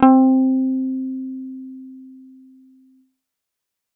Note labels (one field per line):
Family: bass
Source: synthesizer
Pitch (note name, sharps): C4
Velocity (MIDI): 50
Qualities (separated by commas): dark